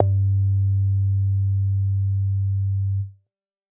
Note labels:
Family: bass; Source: synthesizer; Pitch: G2; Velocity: 25; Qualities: distorted

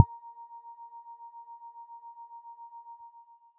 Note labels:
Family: mallet percussion; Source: electronic; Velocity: 25

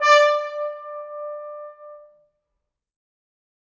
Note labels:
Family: brass; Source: acoustic; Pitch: D5; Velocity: 50; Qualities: bright, fast decay, reverb

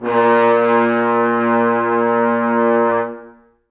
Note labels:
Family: brass; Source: acoustic; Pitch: A#2; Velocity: 100; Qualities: reverb

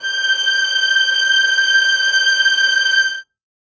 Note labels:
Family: string; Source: acoustic; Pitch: G6; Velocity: 100; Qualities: reverb

